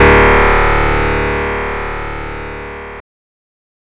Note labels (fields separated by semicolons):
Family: guitar; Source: synthesizer; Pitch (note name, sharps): D1; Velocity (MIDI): 25; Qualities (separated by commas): bright, distorted